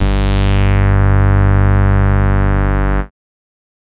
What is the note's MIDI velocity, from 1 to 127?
127